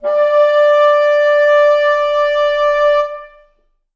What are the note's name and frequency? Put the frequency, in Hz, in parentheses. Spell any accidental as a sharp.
D5 (587.3 Hz)